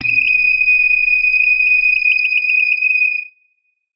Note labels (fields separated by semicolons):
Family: guitar; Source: electronic; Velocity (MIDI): 75; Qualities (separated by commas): bright